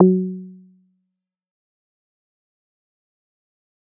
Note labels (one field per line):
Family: bass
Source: synthesizer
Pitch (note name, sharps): F#3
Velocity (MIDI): 100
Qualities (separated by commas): dark, fast decay, percussive